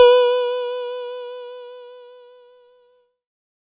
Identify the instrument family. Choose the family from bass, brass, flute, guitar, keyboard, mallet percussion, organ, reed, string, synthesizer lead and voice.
keyboard